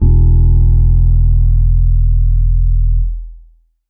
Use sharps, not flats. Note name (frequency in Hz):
E1 (41.2 Hz)